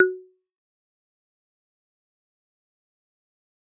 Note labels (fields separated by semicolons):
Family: mallet percussion; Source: acoustic; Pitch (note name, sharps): F#4; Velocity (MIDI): 50; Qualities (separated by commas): fast decay, percussive